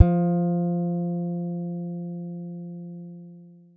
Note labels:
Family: guitar; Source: acoustic; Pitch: F3; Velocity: 75; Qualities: dark, long release

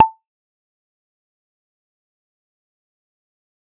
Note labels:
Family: bass; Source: synthesizer; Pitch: A5; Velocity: 127; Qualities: fast decay, percussive

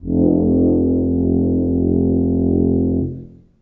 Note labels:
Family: brass; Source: acoustic; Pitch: F1; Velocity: 25; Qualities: dark, reverb

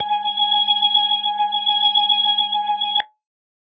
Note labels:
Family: organ; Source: electronic; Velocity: 100

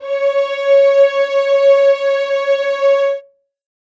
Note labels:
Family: string; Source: acoustic; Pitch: C#5; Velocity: 50; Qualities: reverb

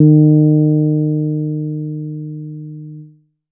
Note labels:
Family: bass; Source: synthesizer; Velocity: 75; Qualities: dark

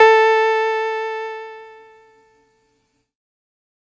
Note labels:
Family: keyboard; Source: electronic; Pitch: A4; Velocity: 75; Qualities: distorted

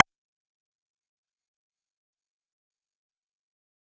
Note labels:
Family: bass; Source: synthesizer; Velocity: 25; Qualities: distorted, fast decay, percussive

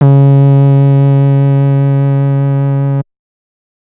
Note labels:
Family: bass; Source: synthesizer; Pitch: C#3; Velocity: 127; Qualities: distorted

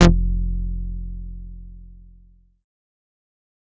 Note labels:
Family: bass; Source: synthesizer; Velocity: 100; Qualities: distorted, fast decay

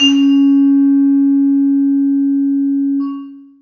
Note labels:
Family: mallet percussion; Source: acoustic; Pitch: C#4; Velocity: 127; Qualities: long release, reverb

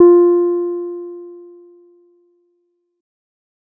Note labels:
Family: bass; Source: synthesizer; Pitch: F4; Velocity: 50

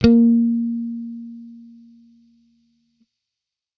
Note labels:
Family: bass; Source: electronic; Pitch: A#3; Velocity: 100; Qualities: distorted

